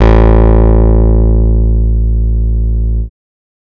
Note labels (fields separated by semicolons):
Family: bass; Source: synthesizer; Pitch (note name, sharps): A1; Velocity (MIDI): 127; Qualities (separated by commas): distorted